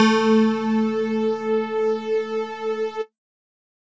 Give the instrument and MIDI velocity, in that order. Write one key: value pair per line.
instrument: electronic mallet percussion instrument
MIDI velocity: 25